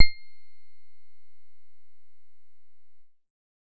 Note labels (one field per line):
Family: bass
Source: synthesizer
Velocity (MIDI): 25